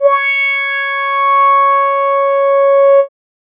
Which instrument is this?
synthesizer keyboard